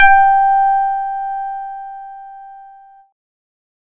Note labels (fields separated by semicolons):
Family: keyboard; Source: electronic; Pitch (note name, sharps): G5; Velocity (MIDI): 100; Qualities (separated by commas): distorted